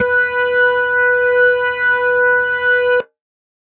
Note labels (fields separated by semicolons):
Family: organ; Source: electronic; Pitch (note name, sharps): B4; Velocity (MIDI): 100